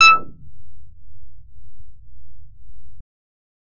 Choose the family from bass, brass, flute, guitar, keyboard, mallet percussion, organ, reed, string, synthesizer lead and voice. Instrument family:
bass